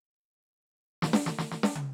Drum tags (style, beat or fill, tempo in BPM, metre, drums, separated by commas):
gospel, fill, 120 BPM, 4/4, snare, high tom